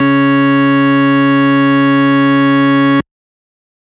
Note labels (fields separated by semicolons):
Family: organ; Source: electronic; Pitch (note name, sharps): C#3; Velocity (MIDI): 127; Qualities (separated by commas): distorted